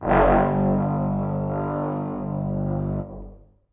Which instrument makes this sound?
acoustic brass instrument